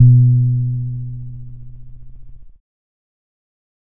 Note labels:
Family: keyboard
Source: electronic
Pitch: B2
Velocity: 75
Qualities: dark

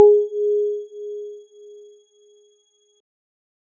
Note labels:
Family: keyboard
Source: electronic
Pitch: G#4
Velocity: 100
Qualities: dark

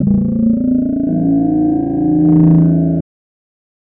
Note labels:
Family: voice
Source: synthesizer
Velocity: 75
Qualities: distorted

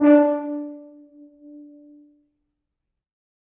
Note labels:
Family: brass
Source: acoustic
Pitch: D4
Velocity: 50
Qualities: reverb

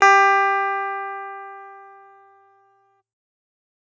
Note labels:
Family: guitar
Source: electronic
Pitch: G4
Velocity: 75

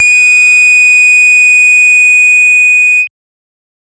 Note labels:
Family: bass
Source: synthesizer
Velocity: 50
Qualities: bright, distorted, multiphonic

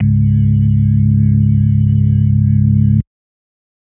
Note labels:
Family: organ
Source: electronic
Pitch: C#1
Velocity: 50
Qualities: dark

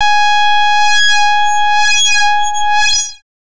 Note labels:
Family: bass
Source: synthesizer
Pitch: G#5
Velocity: 100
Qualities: bright, distorted, non-linear envelope

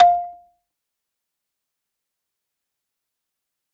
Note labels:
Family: mallet percussion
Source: acoustic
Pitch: F5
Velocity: 75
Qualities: fast decay, percussive, reverb

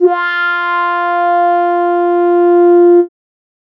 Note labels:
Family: keyboard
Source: synthesizer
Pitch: F4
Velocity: 100

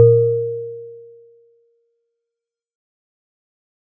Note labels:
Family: mallet percussion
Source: acoustic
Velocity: 75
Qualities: fast decay

